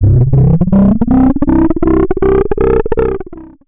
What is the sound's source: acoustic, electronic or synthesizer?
synthesizer